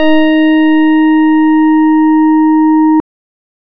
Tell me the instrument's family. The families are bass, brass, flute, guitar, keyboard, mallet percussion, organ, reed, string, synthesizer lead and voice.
organ